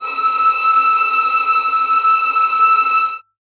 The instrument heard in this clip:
acoustic string instrument